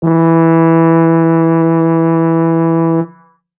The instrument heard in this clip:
acoustic brass instrument